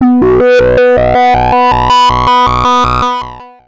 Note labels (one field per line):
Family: bass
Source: synthesizer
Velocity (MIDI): 50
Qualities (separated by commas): distorted, long release, multiphonic, tempo-synced